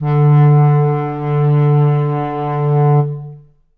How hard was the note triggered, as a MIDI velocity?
25